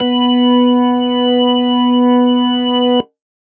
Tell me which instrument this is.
electronic organ